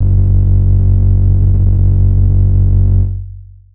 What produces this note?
electronic keyboard